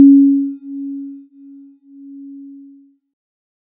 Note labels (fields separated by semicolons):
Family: keyboard; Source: synthesizer; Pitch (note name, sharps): C#4; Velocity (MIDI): 50